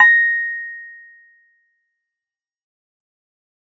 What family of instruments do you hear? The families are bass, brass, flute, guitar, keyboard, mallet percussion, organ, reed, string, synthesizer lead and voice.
keyboard